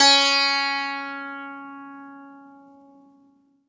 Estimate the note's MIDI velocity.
127